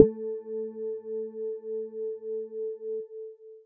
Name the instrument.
electronic mallet percussion instrument